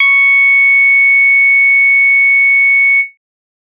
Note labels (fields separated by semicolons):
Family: bass; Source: synthesizer; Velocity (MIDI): 25